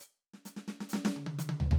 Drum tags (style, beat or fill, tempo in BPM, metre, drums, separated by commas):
Purdie shuffle, fill, 130 BPM, 4/4, closed hi-hat, hi-hat pedal, snare, high tom, floor tom